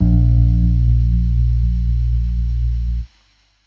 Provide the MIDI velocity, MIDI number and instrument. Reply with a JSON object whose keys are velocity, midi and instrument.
{"velocity": 25, "midi": 34, "instrument": "electronic keyboard"}